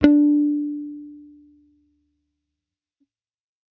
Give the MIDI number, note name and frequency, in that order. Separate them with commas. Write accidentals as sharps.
62, D4, 293.7 Hz